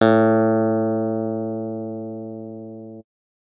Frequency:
110 Hz